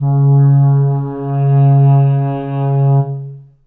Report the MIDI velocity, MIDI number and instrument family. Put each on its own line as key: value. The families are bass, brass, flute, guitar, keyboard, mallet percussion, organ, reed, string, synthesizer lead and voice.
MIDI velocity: 25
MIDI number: 49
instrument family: reed